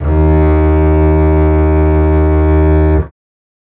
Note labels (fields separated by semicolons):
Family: string; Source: acoustic; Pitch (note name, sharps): D#2; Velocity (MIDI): 100; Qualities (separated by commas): reverb